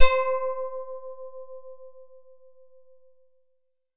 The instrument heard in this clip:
synthesizer guitar